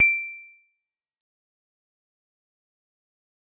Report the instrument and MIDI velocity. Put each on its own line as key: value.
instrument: acoustic mallet percussion instrument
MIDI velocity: 50